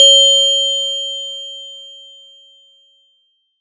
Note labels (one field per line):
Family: mallet percussion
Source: acoustic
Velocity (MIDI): 127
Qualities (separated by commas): bright